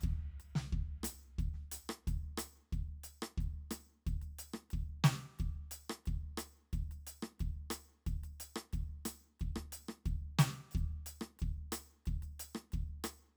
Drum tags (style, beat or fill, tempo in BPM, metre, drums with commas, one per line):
reggaeton
beat
90 BPM
4/4
percussion, snare, cross-stick, kick